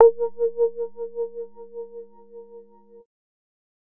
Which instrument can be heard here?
synthesizer bass